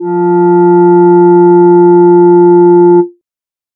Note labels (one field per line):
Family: voice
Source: synthesizer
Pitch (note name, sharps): F3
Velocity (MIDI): 25